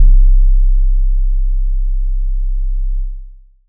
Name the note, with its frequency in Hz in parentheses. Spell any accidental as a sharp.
C1 (32.7 Hz)